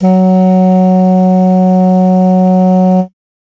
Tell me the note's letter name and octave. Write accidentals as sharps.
F#3